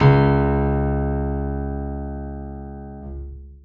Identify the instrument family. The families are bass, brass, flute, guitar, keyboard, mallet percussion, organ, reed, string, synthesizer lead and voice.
keyboard